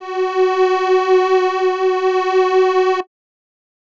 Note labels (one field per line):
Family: reed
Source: acoustic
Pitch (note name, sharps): F#4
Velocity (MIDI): 75